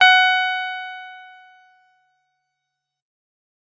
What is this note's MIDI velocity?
50